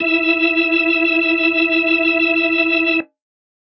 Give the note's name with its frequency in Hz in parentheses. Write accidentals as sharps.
E4 (329.6 Hz)